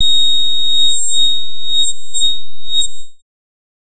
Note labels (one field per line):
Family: bass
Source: synthesizer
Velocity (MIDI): 50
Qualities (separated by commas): bright, distorted, non-linear envelope